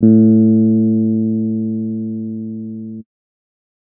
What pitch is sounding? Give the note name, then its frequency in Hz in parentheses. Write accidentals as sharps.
A2 (110 Hz)